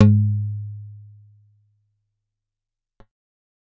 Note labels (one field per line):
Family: guitar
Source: acoustic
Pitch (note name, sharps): G#2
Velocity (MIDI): 100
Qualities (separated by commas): dark, fast decay